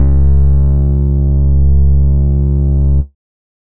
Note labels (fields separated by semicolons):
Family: bass; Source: synthesizer; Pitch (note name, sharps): C#2; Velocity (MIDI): 50; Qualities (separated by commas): distorted, multiphonic, tempo-synced